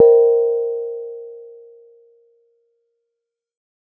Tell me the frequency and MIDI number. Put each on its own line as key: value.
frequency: 466.2 Hz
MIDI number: 70